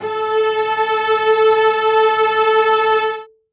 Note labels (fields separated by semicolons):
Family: string; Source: acoustic; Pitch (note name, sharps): A4; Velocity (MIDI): 100; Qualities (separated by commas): reverb